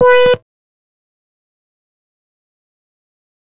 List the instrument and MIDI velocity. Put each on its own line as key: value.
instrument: synthesizer bass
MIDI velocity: 75